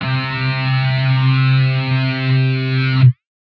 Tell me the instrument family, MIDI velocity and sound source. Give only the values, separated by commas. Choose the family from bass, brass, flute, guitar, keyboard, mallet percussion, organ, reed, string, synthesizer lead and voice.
guitar, 75, electronic